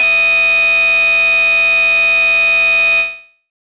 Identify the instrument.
synthesizer bass